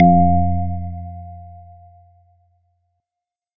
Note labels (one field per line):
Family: organ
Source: electronic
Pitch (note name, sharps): F2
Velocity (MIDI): 50